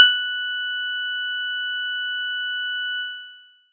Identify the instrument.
acoustic mallet percussion instrument